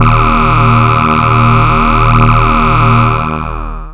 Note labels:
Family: bass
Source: synthesizer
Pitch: D#1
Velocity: 100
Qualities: bright, distorted, long release

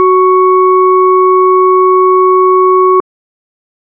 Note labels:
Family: organ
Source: electronic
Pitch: F#4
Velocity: 50

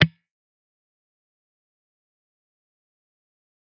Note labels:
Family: guitar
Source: electronic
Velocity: 25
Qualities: distorted, fast decay, percussive

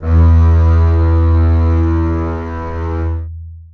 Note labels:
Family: string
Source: acoustic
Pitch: E2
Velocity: 50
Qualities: long release, reverb

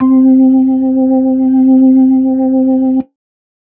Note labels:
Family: organ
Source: electronic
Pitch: C4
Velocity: 75

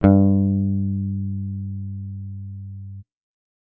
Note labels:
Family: bass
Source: electronic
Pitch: G2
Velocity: 127

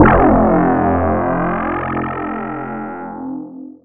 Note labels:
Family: mallet percussion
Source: electronic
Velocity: 50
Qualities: bright, distorted, long release, non-linear envelope

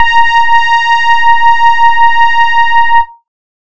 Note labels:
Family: bass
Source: synthesizer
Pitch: A#5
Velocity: 75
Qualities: distorted

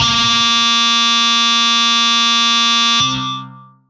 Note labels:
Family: guitar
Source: electronic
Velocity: 75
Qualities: bright, distorted, long release

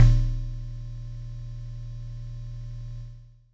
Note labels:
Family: mallet percussion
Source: acoustic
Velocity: 50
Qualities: distorted

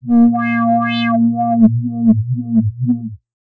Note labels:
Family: bass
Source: synthesizer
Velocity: 50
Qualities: distorted, non-linear envelope

